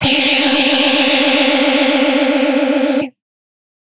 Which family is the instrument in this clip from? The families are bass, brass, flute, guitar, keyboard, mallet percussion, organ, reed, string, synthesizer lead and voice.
guitar